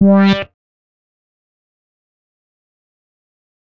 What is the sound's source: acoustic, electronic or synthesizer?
synthesizer